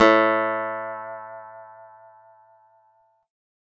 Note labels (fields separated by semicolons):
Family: guitar; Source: acoustic; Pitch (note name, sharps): A2; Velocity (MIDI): 25